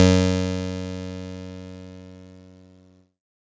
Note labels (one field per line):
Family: keyboard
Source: electronic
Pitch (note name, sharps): F#2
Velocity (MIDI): 25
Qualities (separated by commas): bright, distorted